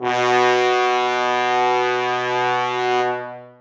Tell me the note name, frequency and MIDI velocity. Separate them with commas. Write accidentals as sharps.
B2, 123.5 Hz, 127